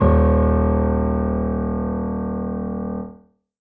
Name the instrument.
acoustic keyboard